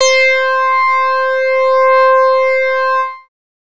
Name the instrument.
synthesizer bass